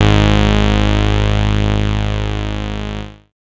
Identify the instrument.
synthesizer bass